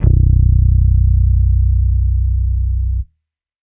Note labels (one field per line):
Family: bass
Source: electronic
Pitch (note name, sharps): B0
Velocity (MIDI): 75